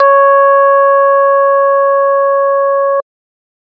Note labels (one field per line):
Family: organ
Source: electronic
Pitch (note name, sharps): C#5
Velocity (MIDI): 100